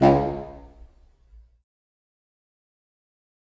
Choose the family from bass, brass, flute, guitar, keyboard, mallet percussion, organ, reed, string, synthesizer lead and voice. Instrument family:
reed